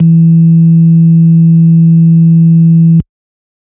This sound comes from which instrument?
electronic organ